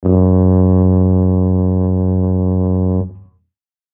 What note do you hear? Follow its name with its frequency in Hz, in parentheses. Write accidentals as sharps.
F#2 (92.5 Hz)